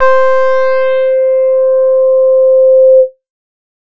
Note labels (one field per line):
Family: bass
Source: synthesizer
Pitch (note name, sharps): C5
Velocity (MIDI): 50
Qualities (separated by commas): distorted